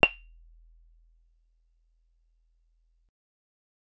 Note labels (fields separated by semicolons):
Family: guitar; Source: acoustic; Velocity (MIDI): 25; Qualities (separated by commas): percussive